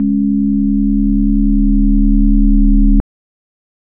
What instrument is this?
electronic organ